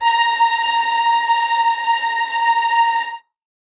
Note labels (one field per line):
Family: string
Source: acoustic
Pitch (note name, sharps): A#5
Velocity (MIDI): 25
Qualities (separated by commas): bright, non-linear envelope, reverb